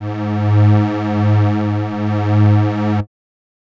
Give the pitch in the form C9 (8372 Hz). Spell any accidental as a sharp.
G#2 (103.8 Hz)